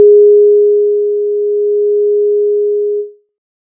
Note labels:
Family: synthesizer lead; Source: synthesizer; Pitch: G#4; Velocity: 25

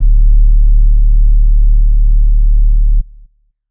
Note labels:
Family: flute; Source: acoustic; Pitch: D1; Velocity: 50; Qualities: dark

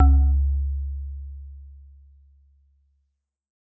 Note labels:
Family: mallet percussion; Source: acoustic; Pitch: C#2; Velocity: 50; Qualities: dark, reverb

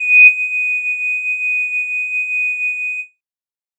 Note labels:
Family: flute; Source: synthesizer; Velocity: 25; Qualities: bright, distorted

